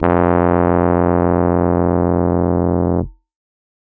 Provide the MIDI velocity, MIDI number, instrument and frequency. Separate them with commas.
100, 29, electronic keyboard, 43.65 Hz